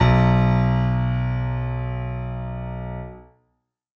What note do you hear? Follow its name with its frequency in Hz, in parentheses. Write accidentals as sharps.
B1 (61.74 Hz)